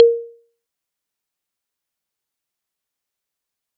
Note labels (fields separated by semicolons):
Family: mallet percussion; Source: acoustic; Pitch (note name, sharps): A#4; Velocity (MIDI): 75; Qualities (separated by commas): fast decay, percussive